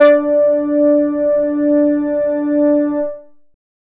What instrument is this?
synthesizer bass